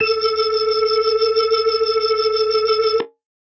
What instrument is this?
electronic organ